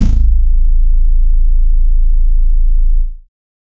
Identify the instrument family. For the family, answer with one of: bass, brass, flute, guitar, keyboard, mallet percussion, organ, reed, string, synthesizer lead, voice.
bass